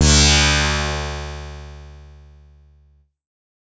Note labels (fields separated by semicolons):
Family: bass; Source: synthesizer; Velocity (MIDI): 50; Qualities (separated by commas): bright, distorted